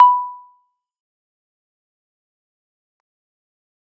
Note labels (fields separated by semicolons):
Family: keyboard; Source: electronic; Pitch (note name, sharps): B5; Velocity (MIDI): 25; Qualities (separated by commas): fast decay, percussive